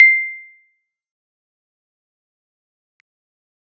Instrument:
electronic keyboard